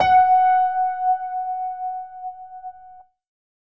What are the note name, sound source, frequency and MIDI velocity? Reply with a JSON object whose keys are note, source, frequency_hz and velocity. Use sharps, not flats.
{"note": "F#5", "source": "electronic", "frequency_hz": 740, "velocity": 100}